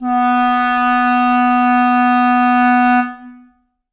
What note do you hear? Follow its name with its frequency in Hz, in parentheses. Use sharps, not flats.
B3 (246.9 Hz)